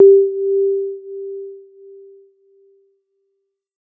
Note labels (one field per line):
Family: keyboard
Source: electronic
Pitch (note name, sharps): G4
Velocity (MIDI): 75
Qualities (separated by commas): dark